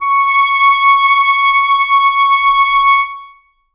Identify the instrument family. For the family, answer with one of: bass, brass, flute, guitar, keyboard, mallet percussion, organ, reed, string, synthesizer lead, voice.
reed